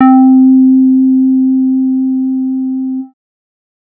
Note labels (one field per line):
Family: bass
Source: synthesizer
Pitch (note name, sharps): C4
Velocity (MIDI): 100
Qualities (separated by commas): dark